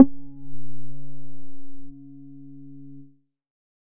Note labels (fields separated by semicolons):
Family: bass; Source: synthesizer; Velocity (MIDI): 25; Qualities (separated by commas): distorted